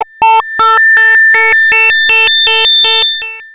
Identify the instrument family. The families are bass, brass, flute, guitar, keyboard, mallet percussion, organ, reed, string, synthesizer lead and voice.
bass